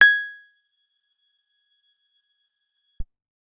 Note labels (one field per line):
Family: guitar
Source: acoustic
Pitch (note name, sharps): G#6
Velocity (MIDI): 50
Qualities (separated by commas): percussive